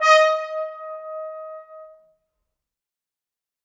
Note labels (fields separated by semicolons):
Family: brass; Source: acoustic; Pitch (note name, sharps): D#5; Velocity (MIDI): 100; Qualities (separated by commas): bright, fast decay, reverb